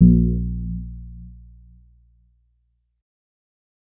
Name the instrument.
synthesizer bass